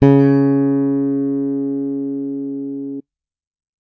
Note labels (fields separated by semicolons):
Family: bass; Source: electronic; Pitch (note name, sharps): C#3; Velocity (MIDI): 100